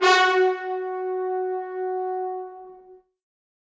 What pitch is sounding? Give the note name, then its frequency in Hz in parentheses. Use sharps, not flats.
F#4 (370 Hz)